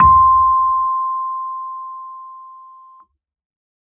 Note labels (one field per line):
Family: keyboard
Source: electronic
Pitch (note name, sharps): C6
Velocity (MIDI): 50